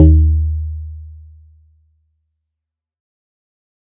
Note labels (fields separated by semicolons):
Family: guitar; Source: synthesizer; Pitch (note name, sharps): D#2; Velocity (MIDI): 50; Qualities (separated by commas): dark, fast decay